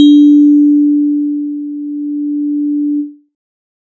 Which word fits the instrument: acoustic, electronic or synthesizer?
synthesizer